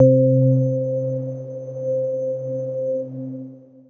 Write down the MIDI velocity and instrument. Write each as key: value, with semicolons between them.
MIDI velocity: 25; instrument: electronic keyboard